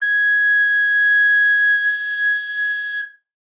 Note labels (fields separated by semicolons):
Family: flute; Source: acoustic; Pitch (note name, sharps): G#6; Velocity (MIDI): 25; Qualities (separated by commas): bright